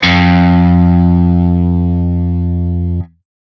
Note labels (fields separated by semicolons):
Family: guitar; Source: electronic; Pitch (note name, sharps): F2; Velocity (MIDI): 100; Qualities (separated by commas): bright, distorted